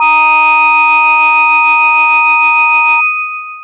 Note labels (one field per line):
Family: mallet percussion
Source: electronic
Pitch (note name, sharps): D#4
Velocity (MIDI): 127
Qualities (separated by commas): bright, long release